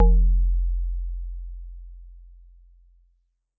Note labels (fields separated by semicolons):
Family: mallet percussion; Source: acoustic; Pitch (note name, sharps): F1; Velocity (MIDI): 25